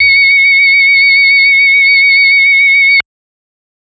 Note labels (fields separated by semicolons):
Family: organ; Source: electronic; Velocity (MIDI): 25; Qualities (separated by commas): multiphonic